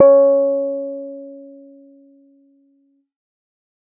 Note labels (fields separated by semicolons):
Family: keyboard; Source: electronic; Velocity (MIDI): 25